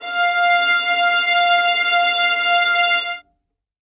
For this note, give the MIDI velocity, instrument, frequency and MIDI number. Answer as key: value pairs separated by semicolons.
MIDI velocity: 100; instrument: acoustic string instrument; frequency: 698.5 Hz; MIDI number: 77